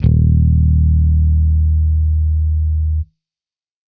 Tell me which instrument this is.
electronic bass